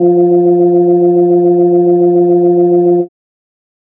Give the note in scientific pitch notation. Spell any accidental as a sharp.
F3